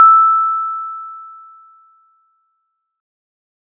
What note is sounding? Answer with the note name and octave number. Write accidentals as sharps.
E6